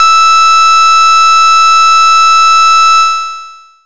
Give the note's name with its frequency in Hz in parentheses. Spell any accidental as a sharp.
E6 (1319 Hz)